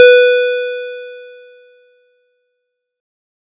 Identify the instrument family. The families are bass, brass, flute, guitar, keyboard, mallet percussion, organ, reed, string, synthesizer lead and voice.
keyboard